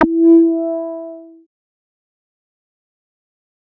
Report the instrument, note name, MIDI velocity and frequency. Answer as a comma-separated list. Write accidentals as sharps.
synthesizer bass, E4, 127, 329.6 Hz